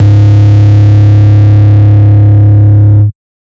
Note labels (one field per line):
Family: bass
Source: synthesizer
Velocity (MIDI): 25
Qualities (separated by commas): bright, distorted, multiphonic